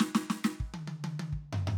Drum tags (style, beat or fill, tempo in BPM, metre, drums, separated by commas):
Purdie shuffle, fill, 130 BPM, 4/4, hi-hat pedal, snare, high tom, floor tom, kick